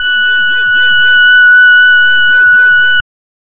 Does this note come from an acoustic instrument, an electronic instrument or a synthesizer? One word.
synthesizer